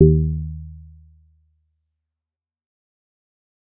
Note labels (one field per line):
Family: bass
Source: synthesizer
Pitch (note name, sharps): D#2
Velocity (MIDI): 50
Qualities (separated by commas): dark, fast decay